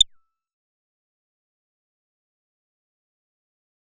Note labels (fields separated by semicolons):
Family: bass; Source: synthesizer; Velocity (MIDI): 75; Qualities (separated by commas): fast decay, percussive